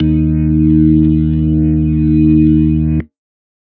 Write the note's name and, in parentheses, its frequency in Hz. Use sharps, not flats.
D#2 (77.78 Hz)